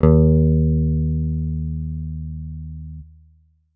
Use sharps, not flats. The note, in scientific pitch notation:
D#2